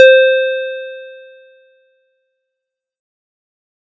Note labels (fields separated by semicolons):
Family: keyboard; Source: electronic; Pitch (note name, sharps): C5; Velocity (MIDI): 100; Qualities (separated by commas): distorted, fast decay